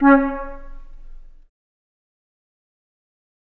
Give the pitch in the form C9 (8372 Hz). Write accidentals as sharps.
C#4 (277.2 Hz)